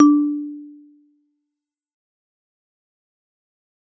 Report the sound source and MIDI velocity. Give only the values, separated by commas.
acoustic, 127